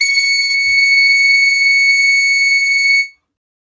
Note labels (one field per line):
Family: reed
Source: acoustic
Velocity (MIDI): 75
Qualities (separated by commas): reverb